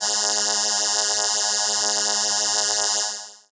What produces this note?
synthesizer keyboard